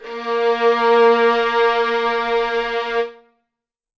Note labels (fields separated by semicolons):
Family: string; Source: acoustic; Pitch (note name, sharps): A#3; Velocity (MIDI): 50; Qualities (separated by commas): reverb